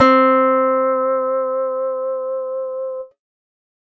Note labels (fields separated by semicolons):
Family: guitar; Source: acoustic; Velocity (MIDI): 75